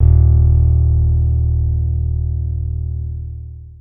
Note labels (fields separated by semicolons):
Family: guitar; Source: acoustic; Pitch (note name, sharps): D#1; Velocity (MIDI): 50; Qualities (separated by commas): dark, long release